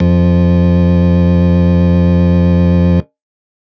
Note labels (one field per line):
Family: organ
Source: electronic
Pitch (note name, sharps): F2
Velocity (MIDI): 50